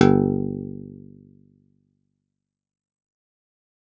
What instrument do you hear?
acoustic guitar